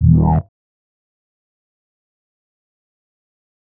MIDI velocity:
100